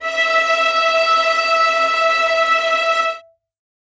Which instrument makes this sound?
acoustic string instrument